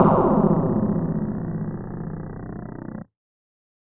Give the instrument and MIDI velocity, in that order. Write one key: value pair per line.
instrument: electronic mallet percussion instrument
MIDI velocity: 100